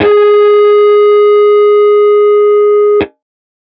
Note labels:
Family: guitar; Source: electronic; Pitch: G#4; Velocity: 127; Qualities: distorted

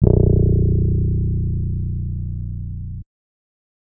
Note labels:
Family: keyboard; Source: electronic; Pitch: A#0; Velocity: 75

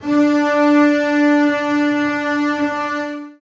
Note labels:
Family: string; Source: acoustic; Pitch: D4; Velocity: 127; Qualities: reverb

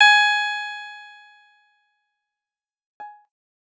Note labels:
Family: guitar; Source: electronic; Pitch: G#5; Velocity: 100; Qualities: bright, fast decay

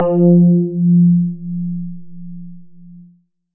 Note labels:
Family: synthesizer lead; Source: synthesizer; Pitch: F3; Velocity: 25

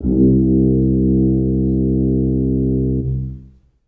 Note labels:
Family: brass; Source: acoustic; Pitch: C2; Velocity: 50; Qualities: dark, long release, reverb

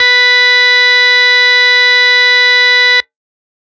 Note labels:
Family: organ; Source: electronic; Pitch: B4; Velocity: 127; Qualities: distorted

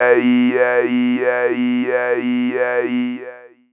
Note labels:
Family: voice; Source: synthesizer; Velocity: 100; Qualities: long release, non-linear envelope, tempo-synced

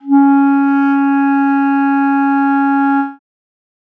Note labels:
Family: reed; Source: acoustic; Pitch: C#4; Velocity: 25; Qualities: dark

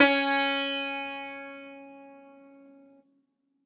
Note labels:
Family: guitar; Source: acoustic; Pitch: C#4; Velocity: 100; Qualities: bright

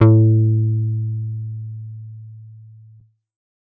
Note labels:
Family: bass; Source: synthesizer; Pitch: A2; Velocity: 127; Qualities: dark

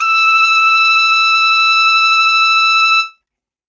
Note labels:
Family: reed; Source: acoustic; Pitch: E6; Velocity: 127; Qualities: reverb

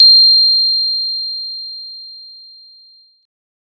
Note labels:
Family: mallet percussion; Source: acoustic; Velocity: 25; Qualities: bright

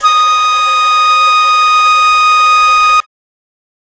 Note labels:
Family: flute; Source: acoustic; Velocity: 75; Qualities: bright

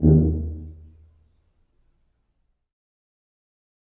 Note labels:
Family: brass; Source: acoustic; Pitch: D#2; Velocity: 50; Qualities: dark, fast decay, reverb

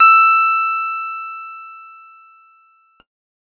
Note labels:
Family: keyboard; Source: electronic; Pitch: E6; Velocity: 100; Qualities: bright

